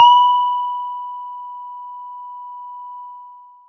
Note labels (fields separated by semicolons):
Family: mallet percussion; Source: acoustic; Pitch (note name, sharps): B5; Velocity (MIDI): 75; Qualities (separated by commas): long release